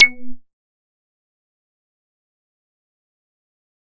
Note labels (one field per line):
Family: bass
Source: synthesizer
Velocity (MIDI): 75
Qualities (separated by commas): distorted, fast decay, percussive